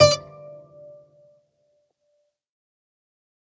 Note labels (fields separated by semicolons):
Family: string; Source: acoustic; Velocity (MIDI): 127; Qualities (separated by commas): fast decay, percussive, reverb